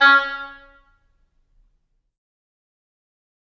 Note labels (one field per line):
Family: reed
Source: acoustic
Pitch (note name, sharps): C#4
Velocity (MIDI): 127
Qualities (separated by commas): fast decay, percussive, reverb